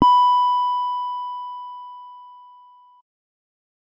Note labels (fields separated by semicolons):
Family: keyboard; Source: electronic; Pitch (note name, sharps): B5; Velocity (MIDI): 25; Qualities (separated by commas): dark